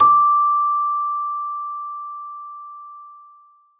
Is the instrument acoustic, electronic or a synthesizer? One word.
acoustic